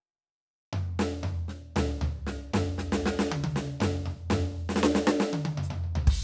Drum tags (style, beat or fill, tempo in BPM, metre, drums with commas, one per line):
rock
fill
118 BPM
4/4
crash, hi-hat pedal, snare, high tom, mid tom, floor tom, kick